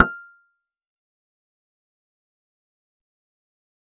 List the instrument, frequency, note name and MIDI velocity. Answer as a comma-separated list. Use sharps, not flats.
acoustic guitar, 1397 Hz, F6, 25